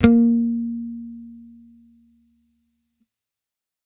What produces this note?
electronic bass